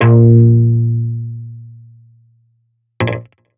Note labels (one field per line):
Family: guitar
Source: electronic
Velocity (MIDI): 75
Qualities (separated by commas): distorted